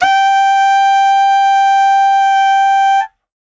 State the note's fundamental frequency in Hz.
784 Hz